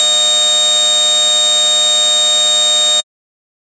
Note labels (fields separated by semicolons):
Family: bass; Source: synthesizer; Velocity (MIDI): 50; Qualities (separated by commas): bright, distorted